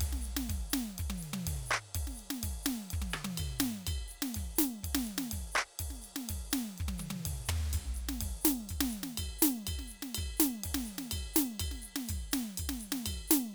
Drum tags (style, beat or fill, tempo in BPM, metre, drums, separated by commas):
calypso, beat, 124 BPM, 4/4, ride, ride bell, closed hi-hat, open hi-hat, hi-hat pedal, percussion, snare, cross-stick, high tom, floor tom, kick